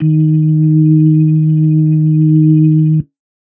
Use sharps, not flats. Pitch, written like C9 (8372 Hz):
D#3 (155.6 Hz)